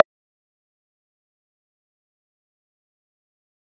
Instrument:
electronic mallet percussion instrument